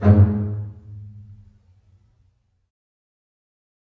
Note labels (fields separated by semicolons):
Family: string; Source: acoustic; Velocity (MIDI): 75; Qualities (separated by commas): reverb